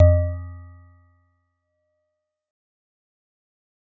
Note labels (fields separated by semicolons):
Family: mallet percussion; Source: acoustic; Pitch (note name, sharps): F2; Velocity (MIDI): 100; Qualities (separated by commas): fast decay, percussive